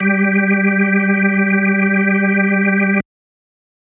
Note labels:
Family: organ; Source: electronic; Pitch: G3; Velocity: 127

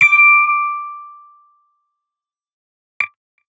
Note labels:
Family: guitar; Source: electronic; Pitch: D6; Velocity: 75; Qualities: distorted, fast decay

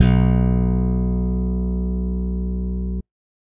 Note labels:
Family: bass; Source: electronic; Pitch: B1; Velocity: 100; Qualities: bright

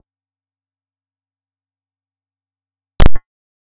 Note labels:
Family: bass; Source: synthesizer; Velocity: 25; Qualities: reverb

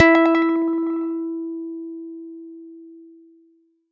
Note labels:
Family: guitar; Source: electronic; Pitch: E4; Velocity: 100

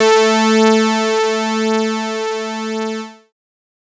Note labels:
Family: bass; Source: synthesizer; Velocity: 100; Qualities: bright, distorted

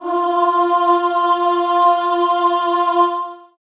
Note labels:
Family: voice; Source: acoustic; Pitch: F4; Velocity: 75; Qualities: long release, reverb

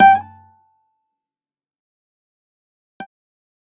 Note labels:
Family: guitar; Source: electronic; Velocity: 127; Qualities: fast decay, percussive

